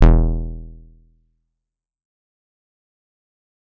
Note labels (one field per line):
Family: guitar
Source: electronic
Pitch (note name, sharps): E1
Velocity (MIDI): 127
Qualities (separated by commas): fast decay